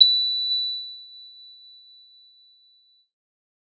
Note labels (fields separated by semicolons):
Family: keyboard; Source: electronic; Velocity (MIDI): 25; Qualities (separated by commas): bright